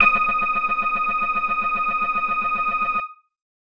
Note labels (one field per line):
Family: keyboard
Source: electronic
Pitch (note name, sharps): D#6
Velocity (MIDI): 75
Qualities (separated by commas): distorted